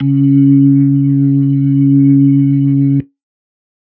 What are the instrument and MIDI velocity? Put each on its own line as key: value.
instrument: electronic organ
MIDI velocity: 50